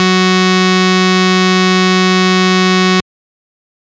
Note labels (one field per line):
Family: organ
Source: electronic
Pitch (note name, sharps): F#3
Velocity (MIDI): 127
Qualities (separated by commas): bright, distorted